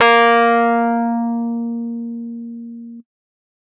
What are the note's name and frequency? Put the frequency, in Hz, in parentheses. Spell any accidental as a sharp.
A#3 (233.1 Hz)